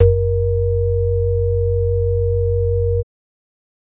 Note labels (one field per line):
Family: organ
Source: electronic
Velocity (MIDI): 127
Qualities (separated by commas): multiphonic